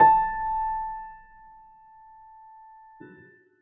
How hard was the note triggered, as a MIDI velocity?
50